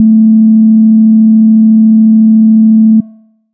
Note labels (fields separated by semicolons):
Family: bass; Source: synthesizer; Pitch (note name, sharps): A3; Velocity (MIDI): 100; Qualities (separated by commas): dark